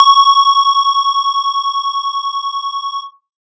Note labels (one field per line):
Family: synthesizer lead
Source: synthesizer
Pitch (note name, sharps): C#6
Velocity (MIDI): 127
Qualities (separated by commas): distorted